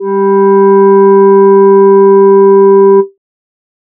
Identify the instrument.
synthesizer voice